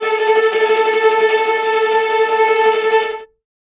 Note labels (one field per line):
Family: string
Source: acoustic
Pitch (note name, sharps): A4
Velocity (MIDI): 100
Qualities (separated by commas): bright, non-linear envelope, reverb